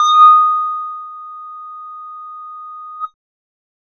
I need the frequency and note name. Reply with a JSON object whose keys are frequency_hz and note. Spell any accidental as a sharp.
{"frequency_hz": 1245, "note": "D#6"}